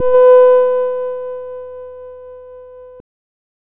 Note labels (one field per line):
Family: bass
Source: synthesizer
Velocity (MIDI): 75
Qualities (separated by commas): distorted, non-linear envelope